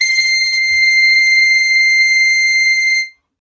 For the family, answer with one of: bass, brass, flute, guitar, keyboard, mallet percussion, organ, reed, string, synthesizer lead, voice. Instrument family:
reed